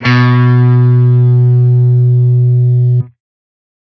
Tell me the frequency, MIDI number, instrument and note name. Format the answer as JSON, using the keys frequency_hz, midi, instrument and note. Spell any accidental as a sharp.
{"frequency_hz": 123.5, "midi": 47, "instrument": "electronic guitar", "note": "B2"}